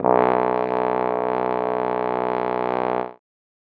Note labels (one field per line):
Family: brass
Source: acoustic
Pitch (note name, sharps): B1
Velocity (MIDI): 100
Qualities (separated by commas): bright